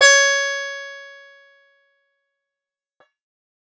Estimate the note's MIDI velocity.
127